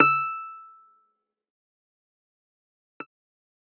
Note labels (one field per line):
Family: guitar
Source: electronic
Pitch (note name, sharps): E6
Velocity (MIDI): 50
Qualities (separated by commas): fast decay, percussive